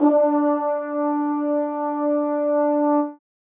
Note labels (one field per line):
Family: brass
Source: acoustic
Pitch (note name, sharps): D4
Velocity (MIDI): 50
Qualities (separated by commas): reverb